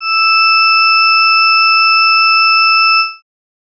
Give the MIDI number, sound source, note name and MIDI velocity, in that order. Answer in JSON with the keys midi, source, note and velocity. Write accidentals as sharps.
{"midi": 88, "source": "electronic", "note": "E6", "velocity": 25}